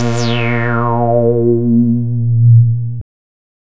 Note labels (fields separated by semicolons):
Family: bass; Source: synthesizer; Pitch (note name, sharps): A#2; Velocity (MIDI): 127; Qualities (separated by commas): bright, distorted